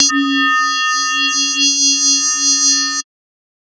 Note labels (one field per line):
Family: mallet percussion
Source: synthesizer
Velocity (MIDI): 127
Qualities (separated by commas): bright, multiphonic, non-linear envelope